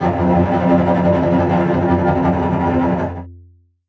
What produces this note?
acoustic string instrument